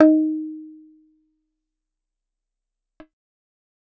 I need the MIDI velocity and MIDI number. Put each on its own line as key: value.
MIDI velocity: 25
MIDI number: 63